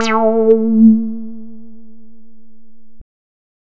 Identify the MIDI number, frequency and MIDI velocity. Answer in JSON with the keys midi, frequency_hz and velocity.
{"midi": 57, "frequency_hz": 220, "velocity": 75}